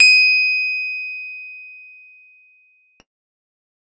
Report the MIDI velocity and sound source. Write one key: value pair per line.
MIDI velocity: 127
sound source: electronic